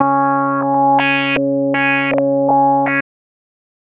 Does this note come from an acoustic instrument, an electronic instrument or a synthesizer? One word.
synthesizer